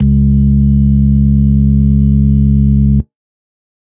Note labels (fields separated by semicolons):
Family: organ; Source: electronic; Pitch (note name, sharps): C#2; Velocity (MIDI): 100; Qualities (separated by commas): dark